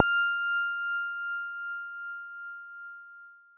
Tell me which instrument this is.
electronic guitar